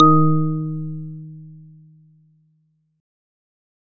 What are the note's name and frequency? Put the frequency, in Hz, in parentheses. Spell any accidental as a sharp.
D#3 (155.6 Hz)